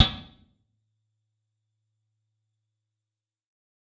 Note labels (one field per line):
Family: guitar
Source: electronic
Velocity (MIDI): 100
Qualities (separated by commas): percussive, reverb